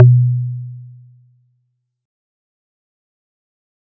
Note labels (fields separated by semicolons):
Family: mallet percussion; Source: acoustic; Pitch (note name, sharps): B2; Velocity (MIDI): 25; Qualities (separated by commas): dark, fast decay